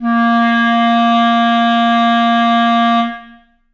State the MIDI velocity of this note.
127